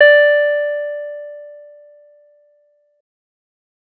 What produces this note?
synthesizer bass